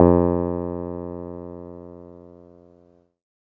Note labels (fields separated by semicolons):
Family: keyboard; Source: electronic; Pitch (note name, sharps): F2; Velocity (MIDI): 127; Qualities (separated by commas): dark